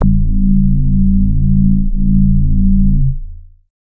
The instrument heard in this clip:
synthesizer bass